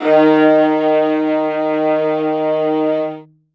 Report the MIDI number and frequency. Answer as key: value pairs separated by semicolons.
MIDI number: 51; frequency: 155.6 Hz